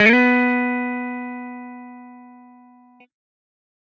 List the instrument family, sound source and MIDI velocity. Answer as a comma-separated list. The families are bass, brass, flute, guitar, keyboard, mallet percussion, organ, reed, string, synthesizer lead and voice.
guitar, electronic, 127